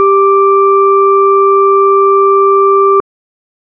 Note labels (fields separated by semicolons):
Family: organ; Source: electronic; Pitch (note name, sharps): G4; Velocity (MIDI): 50